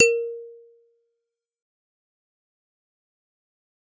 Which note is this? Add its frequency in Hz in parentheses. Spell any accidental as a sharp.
A#4 (466.2 Hz)